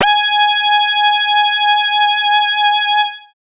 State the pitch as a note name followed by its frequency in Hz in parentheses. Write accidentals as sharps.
G#5 (830.6 Hz)